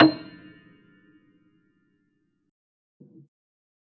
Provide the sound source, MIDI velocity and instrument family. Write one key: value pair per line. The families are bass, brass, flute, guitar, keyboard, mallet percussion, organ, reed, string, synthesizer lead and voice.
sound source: acoustic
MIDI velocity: 75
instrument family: keyboard